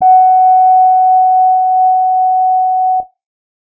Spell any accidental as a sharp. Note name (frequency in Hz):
F#5 (740 Hz)